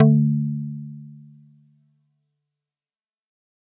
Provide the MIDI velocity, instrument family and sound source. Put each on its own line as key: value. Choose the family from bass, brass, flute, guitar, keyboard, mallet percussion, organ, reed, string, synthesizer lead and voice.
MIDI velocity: 100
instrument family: mallet percussion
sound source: acoustic